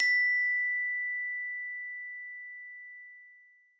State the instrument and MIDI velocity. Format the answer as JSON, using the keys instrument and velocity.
{"instrument": "acoustic mallet percussion instrument", "velocity": 100}